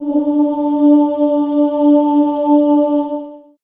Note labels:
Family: voice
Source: acoustic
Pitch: D4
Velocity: 100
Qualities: dark, long release, reverb

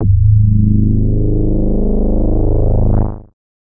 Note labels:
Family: bass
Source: synthesizer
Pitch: G#0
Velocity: 127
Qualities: distorted, multiphonic

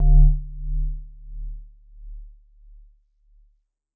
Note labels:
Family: mallet percussion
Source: acoustic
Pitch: D1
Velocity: 25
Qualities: dark, non-linear envelope

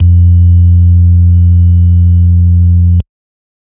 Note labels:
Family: organ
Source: electronic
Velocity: 50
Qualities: dark

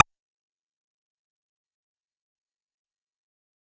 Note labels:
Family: bass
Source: synthesizer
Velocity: 127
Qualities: distorted, fast decay, percussive

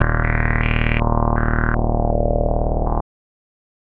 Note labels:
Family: bass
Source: synthesizer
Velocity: 75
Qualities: tempo-synced

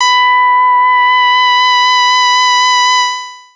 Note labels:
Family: bass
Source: synthesizer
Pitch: B5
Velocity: 127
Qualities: distorted, long release

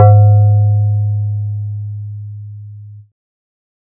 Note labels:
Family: bass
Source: synthesizer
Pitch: G#2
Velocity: 25

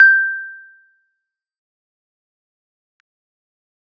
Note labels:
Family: keyboard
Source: electronic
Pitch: G6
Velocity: 75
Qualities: fast decay, percussive

